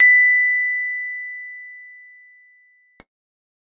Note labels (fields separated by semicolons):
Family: keyboard; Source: electronic; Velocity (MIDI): 50; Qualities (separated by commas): bright